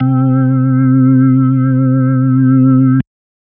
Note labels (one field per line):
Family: organ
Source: electronic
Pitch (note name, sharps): C3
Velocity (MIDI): 75